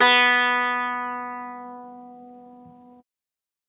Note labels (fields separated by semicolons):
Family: guitar; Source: acoustic; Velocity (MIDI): 100; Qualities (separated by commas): bright, multiphonic, reverb